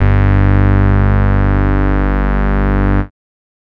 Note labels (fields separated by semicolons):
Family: bass; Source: synthesizer; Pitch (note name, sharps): G1; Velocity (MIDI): 25; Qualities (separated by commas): bright, distorted